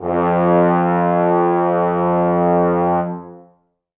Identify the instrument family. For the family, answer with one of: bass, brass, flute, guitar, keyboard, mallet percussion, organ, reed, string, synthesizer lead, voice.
brass